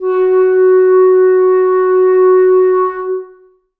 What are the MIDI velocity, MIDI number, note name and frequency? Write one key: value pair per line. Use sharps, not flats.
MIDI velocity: 100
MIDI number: 66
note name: F#4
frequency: 370 Hz